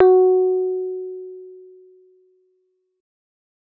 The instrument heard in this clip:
electronic keyboard